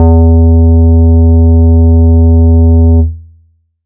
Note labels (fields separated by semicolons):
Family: bass; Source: synthesizer; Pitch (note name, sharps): E2; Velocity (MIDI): 25; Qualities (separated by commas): long release